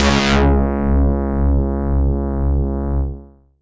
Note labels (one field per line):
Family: bass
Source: synthesizer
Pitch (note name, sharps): C#2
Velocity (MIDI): 127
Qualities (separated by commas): bright, distorted, tempo-synced